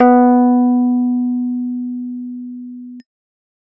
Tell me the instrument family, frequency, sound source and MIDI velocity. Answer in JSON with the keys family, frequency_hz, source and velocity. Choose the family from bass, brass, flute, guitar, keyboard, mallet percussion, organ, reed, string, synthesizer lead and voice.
{"family": "keyboard", "frequency_hz": 246.9, "source": "electronic", "velocity": 75}